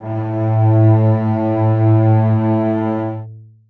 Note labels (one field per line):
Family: string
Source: acoustic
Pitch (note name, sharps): A2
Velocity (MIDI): 50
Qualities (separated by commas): long release, reverb